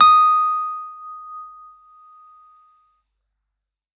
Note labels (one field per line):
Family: keyboard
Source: electronic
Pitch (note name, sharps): D#6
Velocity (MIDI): 100